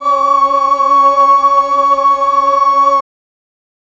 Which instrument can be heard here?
electronic voice